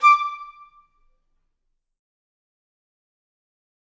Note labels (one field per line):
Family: reed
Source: acoustic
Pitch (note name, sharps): D6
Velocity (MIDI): 25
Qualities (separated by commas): fast decay, percussive, reverb